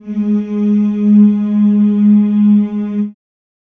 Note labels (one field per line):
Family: voice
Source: acoustic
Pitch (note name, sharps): G#3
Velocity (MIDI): 127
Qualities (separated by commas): dark, reverb